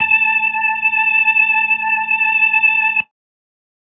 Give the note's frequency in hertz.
880 Hz